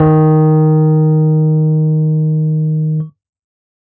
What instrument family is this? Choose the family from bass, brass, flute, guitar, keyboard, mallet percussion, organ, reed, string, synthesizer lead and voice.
keyboard